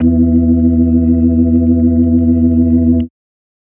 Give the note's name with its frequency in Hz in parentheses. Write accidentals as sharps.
E2 (82.41 Hz)